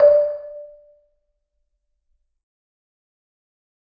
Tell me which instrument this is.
acoustic mallet percussion instrument